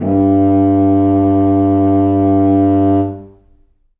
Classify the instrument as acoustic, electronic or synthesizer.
acoustic